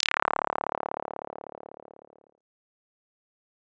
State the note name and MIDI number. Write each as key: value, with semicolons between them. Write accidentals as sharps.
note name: D1; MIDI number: 26